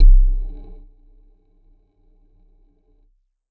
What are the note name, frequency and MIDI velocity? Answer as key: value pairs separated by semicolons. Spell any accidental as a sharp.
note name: C1; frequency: 32.7 Hz; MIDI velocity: 75